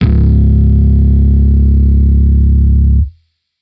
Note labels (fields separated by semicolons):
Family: bass; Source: electronic; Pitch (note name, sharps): C#1; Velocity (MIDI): 75; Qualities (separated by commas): distorted